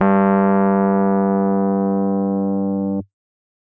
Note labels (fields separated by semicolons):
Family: keyboard; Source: electronic; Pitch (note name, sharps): G2; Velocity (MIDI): 127; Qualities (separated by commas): distorted